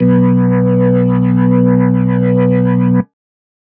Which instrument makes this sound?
electronic keyboard